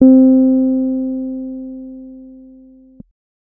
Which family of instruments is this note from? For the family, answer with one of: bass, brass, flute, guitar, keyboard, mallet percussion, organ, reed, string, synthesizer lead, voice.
keyboard